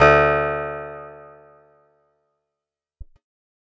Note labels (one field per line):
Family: guitar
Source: acoustic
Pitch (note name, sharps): D2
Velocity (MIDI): 50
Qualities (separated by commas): fast decay